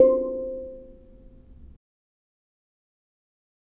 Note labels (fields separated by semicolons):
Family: mallet percussion; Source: acoustic; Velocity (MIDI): 25; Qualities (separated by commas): fast decay, reverb